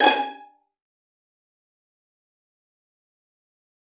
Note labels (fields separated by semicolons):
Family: string; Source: acoustic; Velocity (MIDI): 25; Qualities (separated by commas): fast decay, percussive, reverb